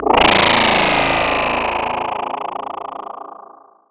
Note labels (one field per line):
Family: mallet percussion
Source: electronic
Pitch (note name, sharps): A0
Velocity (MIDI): 127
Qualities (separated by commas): bright, distorted, long release, non-linear envelope